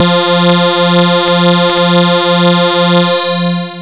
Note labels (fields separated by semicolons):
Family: bass; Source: synthesizer; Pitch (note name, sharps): F3; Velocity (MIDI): 127; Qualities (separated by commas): bright, distorted, long release